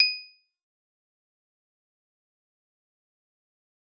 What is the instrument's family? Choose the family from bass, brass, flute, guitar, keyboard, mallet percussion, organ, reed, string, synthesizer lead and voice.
mallet percussion